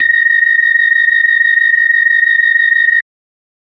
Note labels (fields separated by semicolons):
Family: organ; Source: electronic; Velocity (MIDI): 25; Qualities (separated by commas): bright